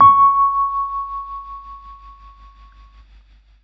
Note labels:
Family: keyboard; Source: electronic; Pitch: C#6; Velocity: 50

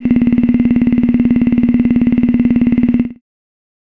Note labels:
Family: voice; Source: synthesizer; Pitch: D0; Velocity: 75; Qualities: bright

